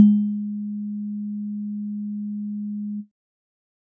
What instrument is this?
electronic keyboard